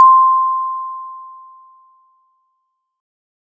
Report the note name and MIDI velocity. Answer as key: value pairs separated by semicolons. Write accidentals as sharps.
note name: C6; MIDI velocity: 50